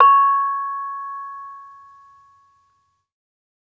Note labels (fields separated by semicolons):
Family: mallet percussion; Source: acoustic; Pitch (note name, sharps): C#6; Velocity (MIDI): 25